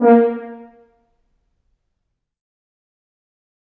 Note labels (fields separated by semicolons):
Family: brass; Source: acoustic; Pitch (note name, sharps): A#3; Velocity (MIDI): 75; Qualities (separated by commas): dark, fast decay, percussive, reverb